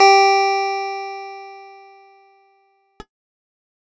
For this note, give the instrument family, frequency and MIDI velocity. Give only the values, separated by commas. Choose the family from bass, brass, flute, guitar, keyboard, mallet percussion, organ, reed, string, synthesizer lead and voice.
keyboard, 392 Hz, 25